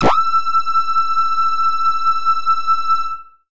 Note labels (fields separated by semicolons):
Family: bass; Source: synthesizer; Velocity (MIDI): 50; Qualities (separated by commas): distorted